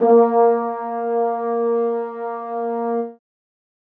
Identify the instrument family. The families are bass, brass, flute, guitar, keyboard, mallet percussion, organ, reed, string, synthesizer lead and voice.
brass